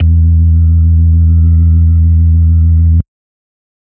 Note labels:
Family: organ; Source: electronic; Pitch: E2; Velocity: 75; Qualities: dark

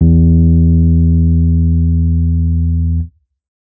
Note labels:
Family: keyboard; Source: electronic; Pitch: E2; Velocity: 75; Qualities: dark, distorted

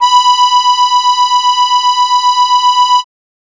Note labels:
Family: keyboard; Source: acoustic; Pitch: B5; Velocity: 100; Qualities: bright

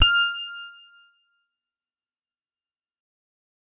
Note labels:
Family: guitar; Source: electronic; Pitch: F6; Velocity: 100; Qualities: bright, fast decay

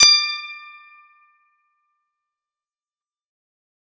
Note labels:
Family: guitar; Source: acoustic; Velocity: 75; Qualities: bright, fast decay, percussive

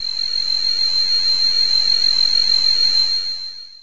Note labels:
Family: voice; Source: synthesizer; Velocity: 127; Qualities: bright, distorted, long release

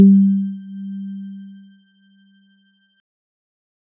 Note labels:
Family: keyboard; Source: electronic; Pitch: G3; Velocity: 127; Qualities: dark

